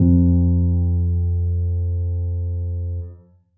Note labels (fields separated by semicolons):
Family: keyboard; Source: acoustic; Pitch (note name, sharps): F2; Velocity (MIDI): 25; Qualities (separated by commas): dark